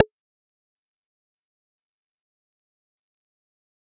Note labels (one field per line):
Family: bass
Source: synthesizer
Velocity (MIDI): 100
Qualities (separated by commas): fast decay, percussive